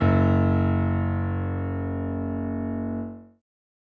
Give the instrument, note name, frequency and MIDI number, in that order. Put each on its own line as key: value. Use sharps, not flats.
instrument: acoustic keyboard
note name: F#1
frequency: 46.25 Hz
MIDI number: 30